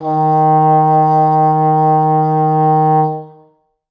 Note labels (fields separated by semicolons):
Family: reed; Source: acoustic; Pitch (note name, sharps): D#3; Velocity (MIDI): 50; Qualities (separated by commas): reverb